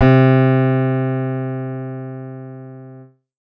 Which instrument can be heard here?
synthesizer keyboard